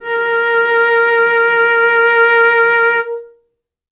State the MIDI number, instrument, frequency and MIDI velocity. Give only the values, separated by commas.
70, acoustic string instrument, 466.2 Hz, 50